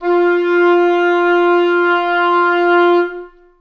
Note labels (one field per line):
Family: reed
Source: acoustic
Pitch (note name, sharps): F4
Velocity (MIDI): 75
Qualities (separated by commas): reverb